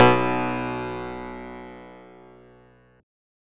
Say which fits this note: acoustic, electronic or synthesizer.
synthesizer